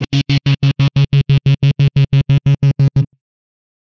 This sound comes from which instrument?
electronic guitar